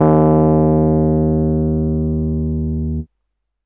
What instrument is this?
electronic keyboard